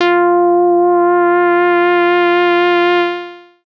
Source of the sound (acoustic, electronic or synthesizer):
synthesizer